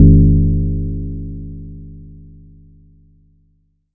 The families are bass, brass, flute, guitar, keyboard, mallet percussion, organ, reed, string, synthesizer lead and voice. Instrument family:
mallet percussion